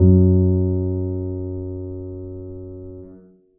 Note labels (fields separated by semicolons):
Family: keyboard; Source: acoustic; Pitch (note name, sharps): F#2; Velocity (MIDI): 25; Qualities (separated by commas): dark, reverb